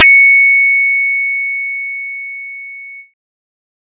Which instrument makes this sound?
synthesizer bass